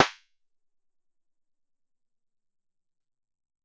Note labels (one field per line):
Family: guitar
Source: synthesizer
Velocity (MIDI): 50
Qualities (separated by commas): percussive